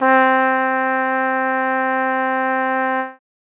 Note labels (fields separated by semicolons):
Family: brass; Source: acoustic; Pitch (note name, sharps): C4; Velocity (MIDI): 75